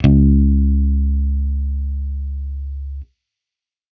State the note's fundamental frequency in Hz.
69.3 Hz